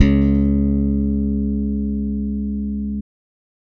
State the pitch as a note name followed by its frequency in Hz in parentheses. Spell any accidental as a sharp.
C#2 (69.3 Hz)